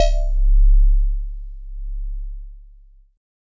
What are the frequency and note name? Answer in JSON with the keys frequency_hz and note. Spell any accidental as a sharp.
{"frequency_hz": 34.65, "note": "C#1"}